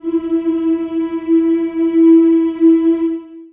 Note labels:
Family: voice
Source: acoustic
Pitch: E4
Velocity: 127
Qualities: long release, reverb

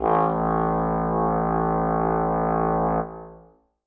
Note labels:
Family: brass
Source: acoustic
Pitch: A1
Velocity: 25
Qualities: reverb

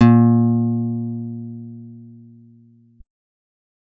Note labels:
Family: guitar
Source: acoustic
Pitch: A#2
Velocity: 127

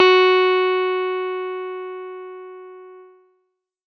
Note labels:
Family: keyboard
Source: electronic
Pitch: F#4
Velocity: 75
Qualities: distorted

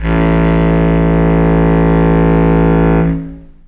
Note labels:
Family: reed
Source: acoustic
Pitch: A1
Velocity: 25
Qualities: long release, reverb

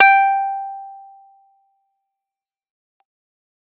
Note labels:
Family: keyboard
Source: electronic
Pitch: G5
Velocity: 127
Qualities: fast decay

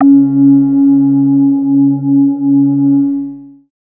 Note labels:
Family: bass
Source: synthesizer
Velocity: 25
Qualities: dark, long release, multiphonic

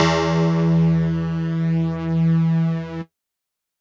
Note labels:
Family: mallet percussion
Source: electronic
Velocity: 50

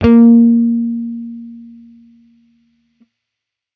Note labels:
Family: bass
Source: electronic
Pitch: A#3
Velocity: 75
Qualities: distorted

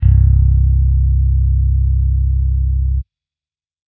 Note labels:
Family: bass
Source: electronic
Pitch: C1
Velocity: 50

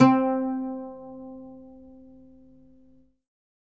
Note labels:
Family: guitar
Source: acoustic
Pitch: C4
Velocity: 100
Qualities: reverb

